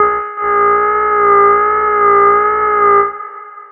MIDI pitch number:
68